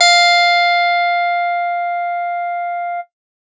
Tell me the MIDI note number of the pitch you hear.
77